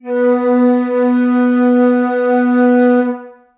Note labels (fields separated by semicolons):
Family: flute; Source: acoustic; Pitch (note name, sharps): B3; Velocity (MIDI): 100; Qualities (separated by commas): reverb